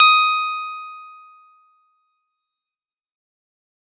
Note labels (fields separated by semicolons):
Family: keyboard; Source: electronic; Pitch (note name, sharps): D#6; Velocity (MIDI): 25; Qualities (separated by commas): fast decay